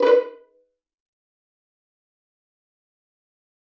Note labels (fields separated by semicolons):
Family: string; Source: acoustic; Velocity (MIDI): 100; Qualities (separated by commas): fast decay, percussive, reverb